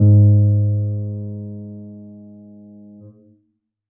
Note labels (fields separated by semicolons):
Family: keyboard; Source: acoustic; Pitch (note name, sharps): G#2; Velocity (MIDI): 25; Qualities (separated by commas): dark